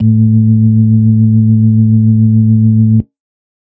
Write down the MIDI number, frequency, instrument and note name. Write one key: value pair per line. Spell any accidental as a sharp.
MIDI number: 45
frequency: 110 Hz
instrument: electronic organ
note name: A2